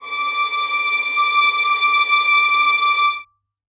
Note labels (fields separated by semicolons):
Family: string; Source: acoustic; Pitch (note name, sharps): D6; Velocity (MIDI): 25; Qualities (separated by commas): reverb